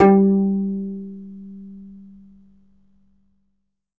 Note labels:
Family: guitar; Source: acoustic; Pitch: G3; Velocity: 75; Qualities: reverb

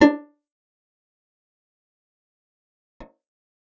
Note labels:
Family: guitar; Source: acoustic; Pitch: D4; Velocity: 127; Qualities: fast decay, percussive, reverb

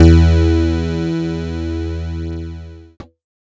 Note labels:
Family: keyboard; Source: electronic; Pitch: E2; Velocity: 127; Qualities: bright, distorted

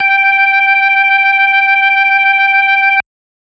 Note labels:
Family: organ; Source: electronic; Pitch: G5; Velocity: 75; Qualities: distorted

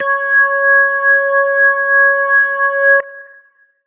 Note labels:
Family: organ; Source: electronic; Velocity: 100

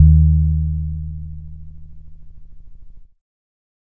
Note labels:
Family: keyboard; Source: electronic; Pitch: D#2; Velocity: 127; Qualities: dark

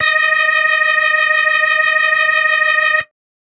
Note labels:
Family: organ; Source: electronic; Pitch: D#5; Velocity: 100

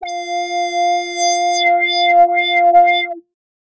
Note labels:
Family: bass; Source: synthesizer; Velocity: 100; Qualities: distorted, non-linear envelope

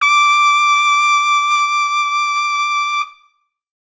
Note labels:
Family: brass; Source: acoustic; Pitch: D6; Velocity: 75

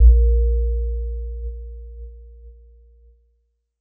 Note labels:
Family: keyboard; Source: electronic; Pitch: A#1; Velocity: 75; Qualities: dark

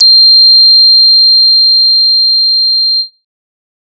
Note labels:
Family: bass; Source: synthesizer; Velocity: 75; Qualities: bright, distorted

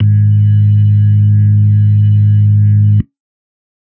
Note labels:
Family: organ; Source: electronic; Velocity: 75; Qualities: dark

